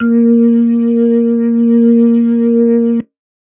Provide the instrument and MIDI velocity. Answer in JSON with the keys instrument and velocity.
{"instrument": "electronic organ", "velocity": 25}